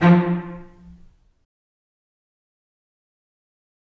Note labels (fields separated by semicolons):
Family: string; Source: acoustic; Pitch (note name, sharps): F3; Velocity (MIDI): 50; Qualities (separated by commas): fast decay, percussive, reverb